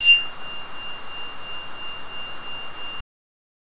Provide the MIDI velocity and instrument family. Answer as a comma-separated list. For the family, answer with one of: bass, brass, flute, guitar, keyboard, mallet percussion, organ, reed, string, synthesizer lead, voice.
50, bass